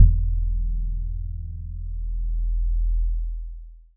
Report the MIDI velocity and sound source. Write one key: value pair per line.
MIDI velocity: 25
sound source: electronic